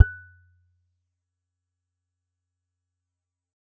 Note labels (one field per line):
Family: guitar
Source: acoustic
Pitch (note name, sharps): F#6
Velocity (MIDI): 75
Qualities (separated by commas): fast decay, percussive